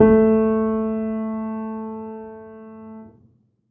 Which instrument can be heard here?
acoustic keyboard